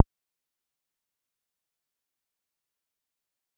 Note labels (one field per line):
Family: bass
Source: synthesizer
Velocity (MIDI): 25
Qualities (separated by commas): fast decay, percussive